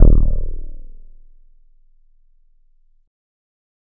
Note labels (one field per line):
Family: keyboard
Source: electronic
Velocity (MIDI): 127